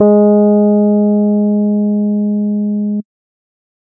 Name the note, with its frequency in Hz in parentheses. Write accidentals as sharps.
G#3 (207.7 Hz)